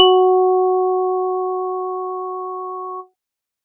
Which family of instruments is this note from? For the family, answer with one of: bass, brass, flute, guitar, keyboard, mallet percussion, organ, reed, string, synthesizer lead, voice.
organ